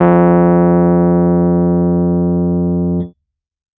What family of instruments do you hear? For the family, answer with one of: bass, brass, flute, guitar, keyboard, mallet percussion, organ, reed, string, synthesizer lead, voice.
keyboard